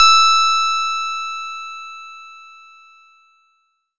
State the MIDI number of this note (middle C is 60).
88